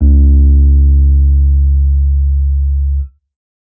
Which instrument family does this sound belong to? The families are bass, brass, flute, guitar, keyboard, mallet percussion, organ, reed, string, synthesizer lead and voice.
keyboard